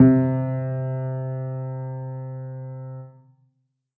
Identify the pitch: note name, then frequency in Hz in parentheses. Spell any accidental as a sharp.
C3 (130.8 Hz)